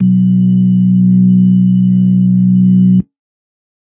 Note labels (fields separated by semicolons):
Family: organ; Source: electronic; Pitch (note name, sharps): B1; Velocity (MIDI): 50; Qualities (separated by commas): dark